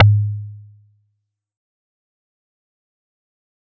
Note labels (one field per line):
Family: mallet percussion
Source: acoustic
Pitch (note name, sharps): G#2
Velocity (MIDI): 127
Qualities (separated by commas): fast decay, percussive